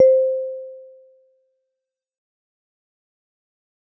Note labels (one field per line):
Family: mallet percussion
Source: acoustic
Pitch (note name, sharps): C5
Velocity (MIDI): 50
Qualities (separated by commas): fast decay